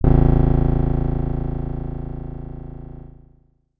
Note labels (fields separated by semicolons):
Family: guitar; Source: acoustic; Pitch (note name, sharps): A0; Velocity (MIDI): 25; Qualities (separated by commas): bright, distorted